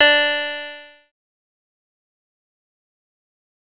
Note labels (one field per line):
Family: bass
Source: synthesizer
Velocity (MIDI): 100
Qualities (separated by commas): bright, distorted, fast decay